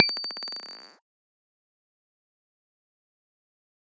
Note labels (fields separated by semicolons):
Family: guitar; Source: electronic; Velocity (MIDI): 75; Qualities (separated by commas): fast decay